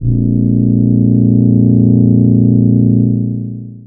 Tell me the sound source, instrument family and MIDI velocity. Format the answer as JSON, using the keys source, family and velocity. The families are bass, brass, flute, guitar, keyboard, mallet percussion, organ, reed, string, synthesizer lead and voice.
{"source": "synthesizer", "family": "voice", "velocity": 25}